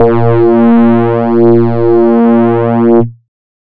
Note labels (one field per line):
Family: bass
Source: synthesizer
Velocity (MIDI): 50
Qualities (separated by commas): distorted